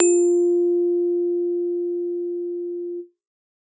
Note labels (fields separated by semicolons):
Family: keyboard; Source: acoustic; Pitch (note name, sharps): F4; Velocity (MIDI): 127